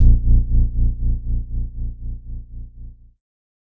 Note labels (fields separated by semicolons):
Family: keyboard; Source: electronic; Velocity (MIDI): 50; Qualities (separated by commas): dark